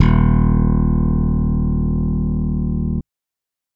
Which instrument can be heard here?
electronic bass